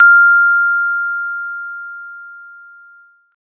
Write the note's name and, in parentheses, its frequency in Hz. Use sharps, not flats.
F6 (1397 Hz)